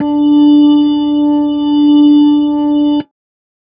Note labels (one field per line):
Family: organ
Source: electronic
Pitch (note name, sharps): D4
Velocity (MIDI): 50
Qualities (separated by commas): dark